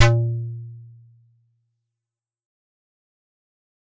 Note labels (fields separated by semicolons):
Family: keyboard; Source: acoustic; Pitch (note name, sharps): A#2; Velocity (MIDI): 100; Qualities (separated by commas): fast decay